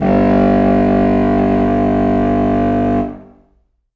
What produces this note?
acoustic reed instrument